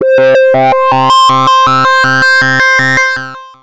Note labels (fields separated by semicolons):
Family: bass; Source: synthesizer; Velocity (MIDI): 50; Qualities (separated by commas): distorted, long release, multiphonic, tempo-synced